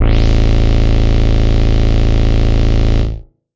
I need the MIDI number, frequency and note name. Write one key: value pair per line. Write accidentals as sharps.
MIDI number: 21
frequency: 27.5 Hz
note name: A0